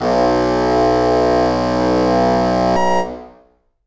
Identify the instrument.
acoustic reed instrument